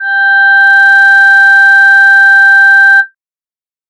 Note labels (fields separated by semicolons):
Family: voice; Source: synthesizer; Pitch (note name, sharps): G5; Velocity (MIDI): 127